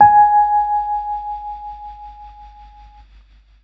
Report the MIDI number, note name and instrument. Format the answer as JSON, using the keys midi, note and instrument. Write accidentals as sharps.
{"midi": 80, "note": "G#5", "instrument": "electronic keyboard"}